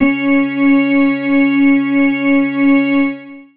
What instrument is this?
electronic organ